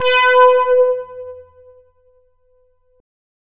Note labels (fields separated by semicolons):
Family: bass; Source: synthesizer; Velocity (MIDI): 127; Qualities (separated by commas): bright, distorted